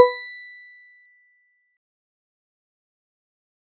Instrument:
acoustic mallet percussion instrument